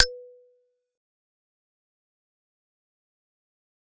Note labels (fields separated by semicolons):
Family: mallet percussion; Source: acoustic; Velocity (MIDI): 25; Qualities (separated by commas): fast decay, percussive